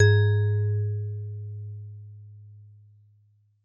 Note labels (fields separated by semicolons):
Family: mallet percussion; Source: acoustic; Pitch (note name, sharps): G#2; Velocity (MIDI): 100